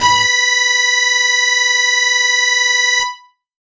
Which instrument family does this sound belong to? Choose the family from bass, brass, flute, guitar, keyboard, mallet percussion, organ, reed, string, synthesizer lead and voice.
guitar